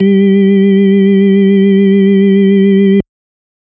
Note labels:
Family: organ; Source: electronic; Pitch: G3; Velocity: 75

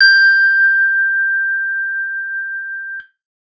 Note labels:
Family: guitar; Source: electronic; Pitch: G6; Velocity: 100; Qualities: reverb

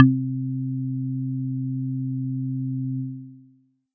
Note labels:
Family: mallet percussion; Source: acoustic; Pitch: C3; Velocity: 100

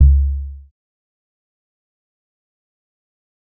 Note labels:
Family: bass; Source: synthesizer; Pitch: C#2; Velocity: 100; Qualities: dark, fast decay, percussive

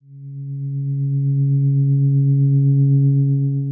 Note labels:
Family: guitar; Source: electronic; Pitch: C#3; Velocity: 25; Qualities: dark, long release

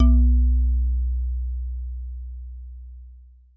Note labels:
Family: mallet percussion; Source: acoustic; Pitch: B1; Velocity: 25

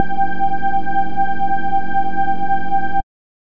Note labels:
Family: bass; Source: synthesizer; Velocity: 50

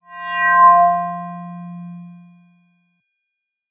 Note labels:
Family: mallet percussion; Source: electronic; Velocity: 50; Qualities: bright

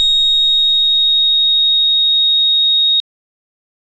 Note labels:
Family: organ; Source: electronic; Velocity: 75; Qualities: bright

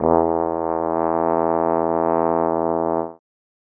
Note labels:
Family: brass; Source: acoustic; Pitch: E2; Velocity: 50

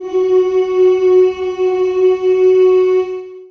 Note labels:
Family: voice; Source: acoustic; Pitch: F#4; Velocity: 127; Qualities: long release, reverb

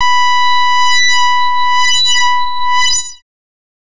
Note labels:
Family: bass; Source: synthesizer; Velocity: 75; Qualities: bright, distorted, non-linear envelope

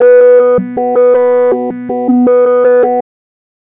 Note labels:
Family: bass; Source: synthesizer; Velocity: 127; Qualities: tempo-synced

